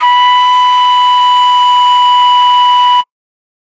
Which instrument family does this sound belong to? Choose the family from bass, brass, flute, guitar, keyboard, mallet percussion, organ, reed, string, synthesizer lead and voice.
flute